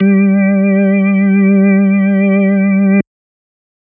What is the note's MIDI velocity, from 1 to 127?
100